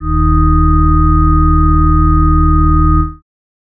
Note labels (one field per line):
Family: organ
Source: electronic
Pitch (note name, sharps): D#1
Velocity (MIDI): 127